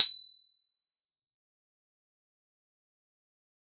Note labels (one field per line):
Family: guitar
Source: acoustic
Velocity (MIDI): 50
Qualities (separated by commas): bright, fast decay, percussive, reverb